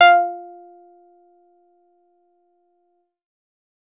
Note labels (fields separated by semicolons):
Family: bass; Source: synthesizer; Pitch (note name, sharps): F5; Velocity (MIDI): 127; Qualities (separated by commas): distorted, percussive